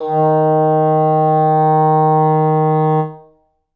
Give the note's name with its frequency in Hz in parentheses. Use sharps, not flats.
D#3 (155.6 Hz)